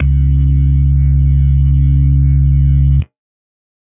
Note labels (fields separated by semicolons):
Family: organ; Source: electronic; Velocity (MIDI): 127